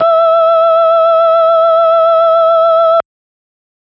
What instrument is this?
electronic organ